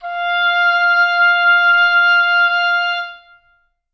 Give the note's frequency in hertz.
698.5 Hz